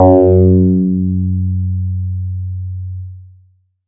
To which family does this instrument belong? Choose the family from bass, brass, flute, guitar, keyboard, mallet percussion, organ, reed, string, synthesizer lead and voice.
bass